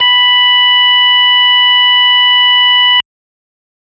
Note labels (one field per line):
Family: organ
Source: electronic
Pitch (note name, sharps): B5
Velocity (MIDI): 127